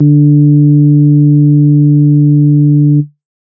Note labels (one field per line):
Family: organ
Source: electronic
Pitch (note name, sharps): D3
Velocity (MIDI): 75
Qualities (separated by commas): dark